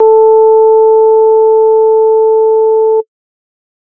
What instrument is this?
electronic organ